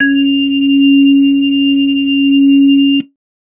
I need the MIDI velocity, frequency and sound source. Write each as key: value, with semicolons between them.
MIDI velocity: 100; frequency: 277.2 Hz; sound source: electronic